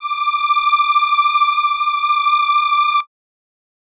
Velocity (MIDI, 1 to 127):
100